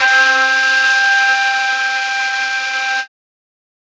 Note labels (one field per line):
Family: flute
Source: acoustic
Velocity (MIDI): 25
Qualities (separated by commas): bright